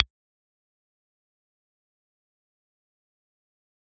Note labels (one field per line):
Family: organ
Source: electronic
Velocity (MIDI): 100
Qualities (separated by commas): bright, distorted, fast decay, percussive